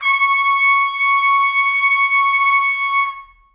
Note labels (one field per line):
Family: brass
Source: acoustic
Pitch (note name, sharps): C#6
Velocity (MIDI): 50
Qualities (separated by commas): reverb